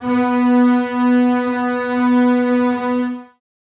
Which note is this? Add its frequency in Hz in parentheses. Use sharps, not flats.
B3 (246.9 Hz)